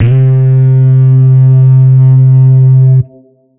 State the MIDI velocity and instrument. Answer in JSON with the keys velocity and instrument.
{"velocity": 127, "instrument": "electronic guitar"}